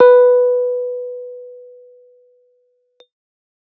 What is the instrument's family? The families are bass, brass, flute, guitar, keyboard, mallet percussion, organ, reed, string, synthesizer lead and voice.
keyboard